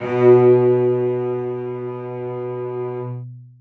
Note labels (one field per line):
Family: string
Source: acoustic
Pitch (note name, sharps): B2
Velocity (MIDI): 127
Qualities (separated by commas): long release, reverb